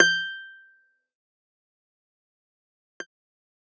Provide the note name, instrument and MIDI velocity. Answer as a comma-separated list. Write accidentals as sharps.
G6, electronic guitar, 75